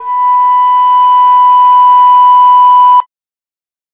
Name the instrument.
acoustic flute